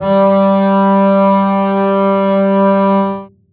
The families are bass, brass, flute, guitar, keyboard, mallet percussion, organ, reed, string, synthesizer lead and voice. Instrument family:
string